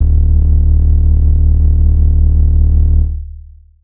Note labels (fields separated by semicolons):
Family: keyboard; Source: electronic; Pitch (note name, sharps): D1; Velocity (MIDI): 25; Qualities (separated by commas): distorted, long release